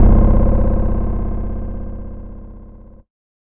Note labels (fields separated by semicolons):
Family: guitar; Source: electronic; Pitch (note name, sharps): C0; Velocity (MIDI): 25; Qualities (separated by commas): bright, distorted